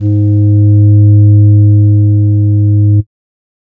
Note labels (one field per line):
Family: flute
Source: synthesizer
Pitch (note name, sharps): G#2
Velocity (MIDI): 50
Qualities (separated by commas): dark